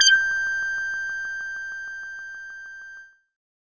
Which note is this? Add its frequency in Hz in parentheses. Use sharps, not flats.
G6 (1568 Hz)